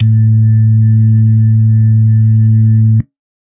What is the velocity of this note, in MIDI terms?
50